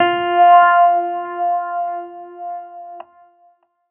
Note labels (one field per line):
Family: keyboard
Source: electronic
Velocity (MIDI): 50